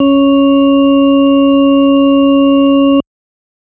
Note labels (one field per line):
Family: organ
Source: electronic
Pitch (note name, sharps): C#4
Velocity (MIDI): 25